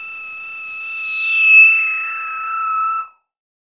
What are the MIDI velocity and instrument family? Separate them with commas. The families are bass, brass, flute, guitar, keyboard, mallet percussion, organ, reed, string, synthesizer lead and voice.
25, bass